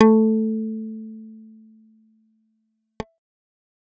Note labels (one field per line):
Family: bass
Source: synthesizer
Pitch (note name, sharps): A3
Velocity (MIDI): 100